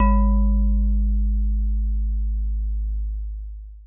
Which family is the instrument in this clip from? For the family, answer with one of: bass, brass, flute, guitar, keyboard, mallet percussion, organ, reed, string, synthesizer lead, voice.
mallet percussion